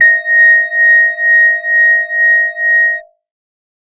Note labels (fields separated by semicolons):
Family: organ; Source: electronic; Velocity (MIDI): 100